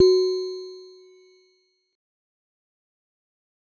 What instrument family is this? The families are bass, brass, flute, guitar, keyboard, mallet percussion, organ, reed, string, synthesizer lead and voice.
mallet percussion